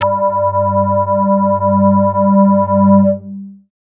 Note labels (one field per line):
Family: bass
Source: synthesizer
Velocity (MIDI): 100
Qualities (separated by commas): distorted, long release, multiphonic